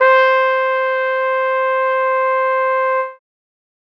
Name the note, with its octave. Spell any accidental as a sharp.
C5